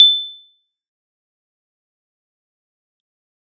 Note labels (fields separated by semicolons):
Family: keyboard; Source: electronic; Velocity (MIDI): 25; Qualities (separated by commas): fast decay, percussive